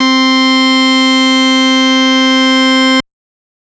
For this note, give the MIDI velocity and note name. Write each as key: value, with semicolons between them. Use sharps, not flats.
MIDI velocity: 127; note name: C4